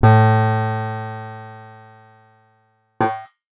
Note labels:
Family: guitar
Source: acoustic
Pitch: A2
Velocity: 25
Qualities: distorted

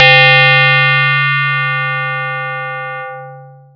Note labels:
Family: mallet percussion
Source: acoustic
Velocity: 127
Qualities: distorted, long release

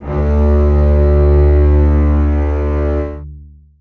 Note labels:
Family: string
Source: acoustic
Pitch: D2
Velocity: 75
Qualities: long release, reverb

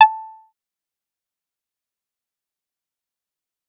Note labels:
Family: bass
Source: synthesizer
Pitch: A5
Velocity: 127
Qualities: fast decay, percussive

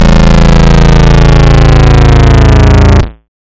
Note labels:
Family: bass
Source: synthesizer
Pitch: A0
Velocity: 75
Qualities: bright, distorted

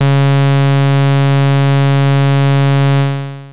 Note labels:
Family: bass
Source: synthesizer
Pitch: C#3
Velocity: 50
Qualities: bright, distorted, long release

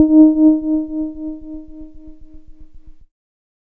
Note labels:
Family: keyboard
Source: electronic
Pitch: D#4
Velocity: 25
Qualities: dark

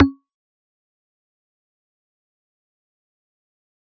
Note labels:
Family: mallet percussion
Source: acoustic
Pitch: C#4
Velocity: 75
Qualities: fast decay, percussive

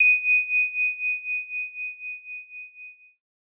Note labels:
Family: keyboard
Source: electronic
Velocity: 75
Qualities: bright

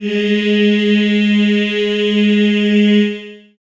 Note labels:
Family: voice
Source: acoustic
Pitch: G#3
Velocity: 127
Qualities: reverb

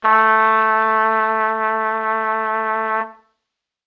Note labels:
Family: brass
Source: acoustic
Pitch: A3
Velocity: 25

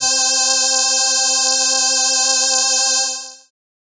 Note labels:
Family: keyboard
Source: synthesizer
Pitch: C4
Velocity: 25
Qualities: bright

